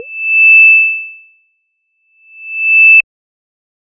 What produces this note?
synthesizer bass